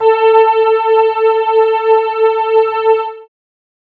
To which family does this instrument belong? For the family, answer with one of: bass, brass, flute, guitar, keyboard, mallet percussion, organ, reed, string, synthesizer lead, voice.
keyboard